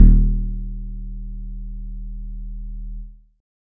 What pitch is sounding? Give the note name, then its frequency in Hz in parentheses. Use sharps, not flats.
D#1 (38.89 Hz)